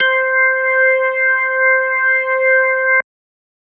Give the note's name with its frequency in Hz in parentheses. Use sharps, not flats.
C5 (523.3 Hz)